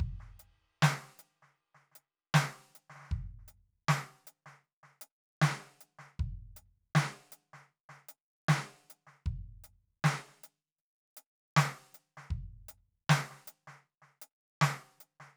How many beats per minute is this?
78 BPM